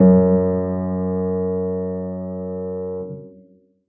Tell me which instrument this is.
acoustic keyboard